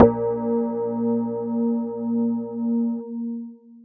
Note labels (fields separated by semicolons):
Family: mallet percussion; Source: electronic; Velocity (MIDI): 75; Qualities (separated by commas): long release